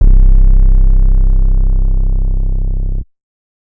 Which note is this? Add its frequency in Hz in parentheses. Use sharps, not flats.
C1 (32.7 Hz)